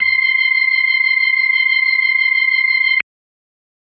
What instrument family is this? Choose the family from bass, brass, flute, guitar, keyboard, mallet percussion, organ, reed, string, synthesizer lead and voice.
organ